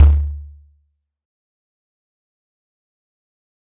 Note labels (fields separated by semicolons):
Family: mallet percussion; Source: acoustic; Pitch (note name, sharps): D2; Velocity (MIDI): 100; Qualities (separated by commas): fast decay, percussive